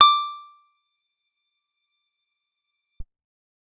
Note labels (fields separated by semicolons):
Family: guitar; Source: acoustic; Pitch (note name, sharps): D6; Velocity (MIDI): 75; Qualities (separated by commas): percussive